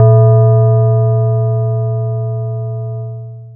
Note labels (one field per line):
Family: mallet percussion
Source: acoustic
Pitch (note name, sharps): A#2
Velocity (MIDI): 25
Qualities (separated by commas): distorted, long release